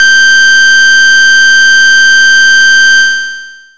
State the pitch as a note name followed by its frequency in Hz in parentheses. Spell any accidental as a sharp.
G6 (1568 Hz)